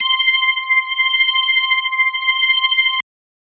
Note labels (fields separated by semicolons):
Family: organ; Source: electronic; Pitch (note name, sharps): C6; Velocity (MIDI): 25; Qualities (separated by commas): distorted